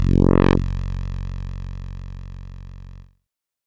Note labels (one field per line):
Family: keyboard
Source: synthesizer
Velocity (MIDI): 75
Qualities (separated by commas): bright, distorted